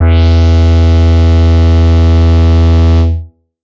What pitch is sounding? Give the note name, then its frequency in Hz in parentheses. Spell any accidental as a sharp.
E2 (82.41 Hz)